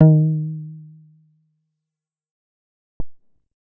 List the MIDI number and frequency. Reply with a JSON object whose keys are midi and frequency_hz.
{"midi": 51, "frequency_hz": 155.6}